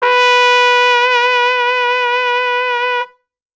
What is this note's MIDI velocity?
127